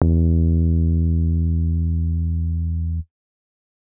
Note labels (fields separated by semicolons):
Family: keyboard; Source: electronic; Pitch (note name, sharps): E2; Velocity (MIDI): 75; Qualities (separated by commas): distorted